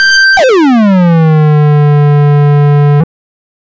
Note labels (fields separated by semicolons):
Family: bass; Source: synthesizer; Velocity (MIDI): 127; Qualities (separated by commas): bright, distorted, non-linear envelope